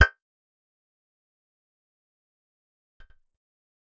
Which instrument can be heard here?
synthesizer bass